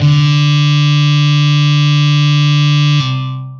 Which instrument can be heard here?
electronic guitar